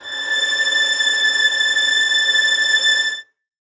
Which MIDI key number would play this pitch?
93